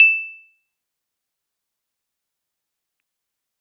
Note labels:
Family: keyboard; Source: electronic; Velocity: 75; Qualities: bright, fast decay, percussive

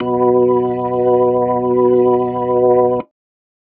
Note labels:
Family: organ; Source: electronic; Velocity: 100

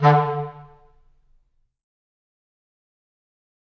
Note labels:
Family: reed; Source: acoustic; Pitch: D3; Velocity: 100; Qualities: fast decay, reverb

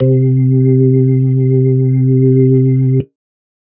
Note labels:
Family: organ; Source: electronic; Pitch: C3; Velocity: 25

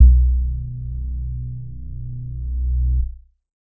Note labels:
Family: keyboard; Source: electronic; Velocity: 75; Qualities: dark, distorted

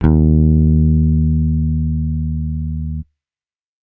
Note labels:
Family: bass; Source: electronic; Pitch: D#2; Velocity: 75

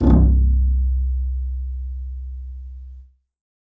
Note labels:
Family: string; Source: acoustic; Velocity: 50; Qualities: reverb

